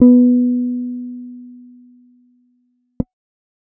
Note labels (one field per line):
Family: bass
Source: synthesizer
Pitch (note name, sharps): B3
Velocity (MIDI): 25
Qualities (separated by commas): dark